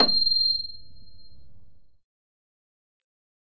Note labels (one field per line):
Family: keyboard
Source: electronic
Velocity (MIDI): 50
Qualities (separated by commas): bright, fast decay